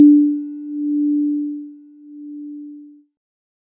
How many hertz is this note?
293.7 Hz